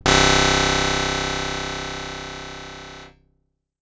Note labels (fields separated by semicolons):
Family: guitar; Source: acoustic; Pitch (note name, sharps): C1; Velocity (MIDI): 127; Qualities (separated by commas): bright